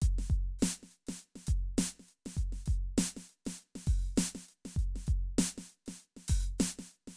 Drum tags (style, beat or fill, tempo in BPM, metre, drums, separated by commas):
funk, beat, 100 BPM, 4/4, closed hi-hat, open hi-hat, hi-hat pedal, snare, kick